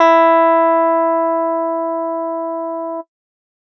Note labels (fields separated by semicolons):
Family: guitar; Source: electronic; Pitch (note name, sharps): E4; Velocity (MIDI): 75